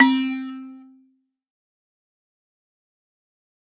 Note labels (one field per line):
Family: mallet percussion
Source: acoustic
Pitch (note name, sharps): C4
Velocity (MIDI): 25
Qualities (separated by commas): distorted, fast decay, reverb